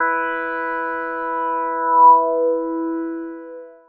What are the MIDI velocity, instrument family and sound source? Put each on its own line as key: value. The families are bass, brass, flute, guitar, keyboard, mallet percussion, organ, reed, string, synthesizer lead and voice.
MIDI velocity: 75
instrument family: synthesizer lead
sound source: synthesizer